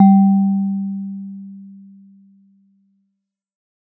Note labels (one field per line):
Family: mallet percussion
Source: acoustic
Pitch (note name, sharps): G3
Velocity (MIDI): 75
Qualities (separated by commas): dark